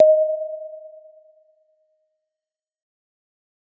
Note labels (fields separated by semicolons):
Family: mallet percussion; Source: acoustic; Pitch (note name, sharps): D#5; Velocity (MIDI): 100; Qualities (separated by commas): dark, fast decay